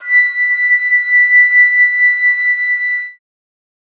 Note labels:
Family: flute; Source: acoustic; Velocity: 50; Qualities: bright

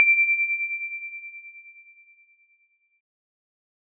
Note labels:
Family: keyboard; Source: electronic; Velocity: 75

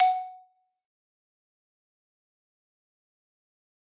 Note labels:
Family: mallet percussion; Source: acoustic; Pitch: F#5; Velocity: 25; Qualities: fast decay, percussive, reverb

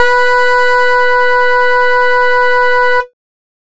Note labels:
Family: bass; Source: synthesizer; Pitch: B4; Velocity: 100; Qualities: bright, distorted, multiphonic, tempo-synced

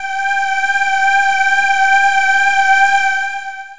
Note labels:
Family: voice; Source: synthesizer; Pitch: G5; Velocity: 25; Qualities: distorted, long release

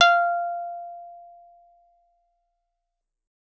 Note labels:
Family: guitar; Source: acoustic; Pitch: F5; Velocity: 127

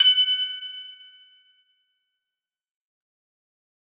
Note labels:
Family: guitar; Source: acoustic; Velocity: 75; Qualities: bright, fast decay

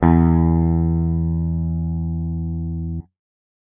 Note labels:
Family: guitar; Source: electronic; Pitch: E2; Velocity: 127

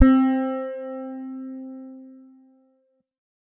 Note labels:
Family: guitar; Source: electronic; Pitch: C4; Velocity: 25; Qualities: distorted

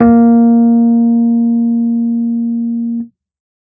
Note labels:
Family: keyboard; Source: electronic; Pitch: A#3; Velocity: 100; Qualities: dark

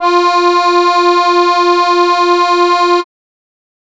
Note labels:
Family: keyboard; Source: acoustic; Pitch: F4; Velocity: 50

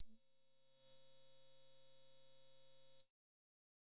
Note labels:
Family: bass; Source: synthesizer; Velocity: 100; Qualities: bright, distorted

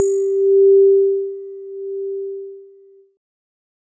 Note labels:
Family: keyboard; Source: electronic; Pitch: G4; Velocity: 50; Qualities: multiphonic

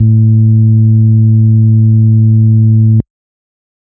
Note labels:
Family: organ; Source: electronic; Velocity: 127; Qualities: distorted

